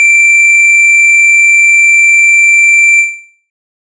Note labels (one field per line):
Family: bass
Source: synthesizer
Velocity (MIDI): 100